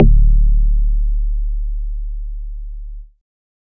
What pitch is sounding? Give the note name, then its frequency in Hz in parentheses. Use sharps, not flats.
D1 (36.71 Hz)